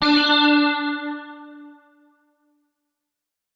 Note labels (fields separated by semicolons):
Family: guitar; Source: electronic; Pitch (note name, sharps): D4; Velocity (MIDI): 127